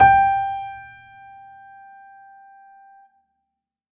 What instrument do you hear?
acoustic keyboard